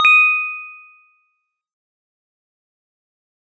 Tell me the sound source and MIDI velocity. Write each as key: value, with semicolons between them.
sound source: acoustic; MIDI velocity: 75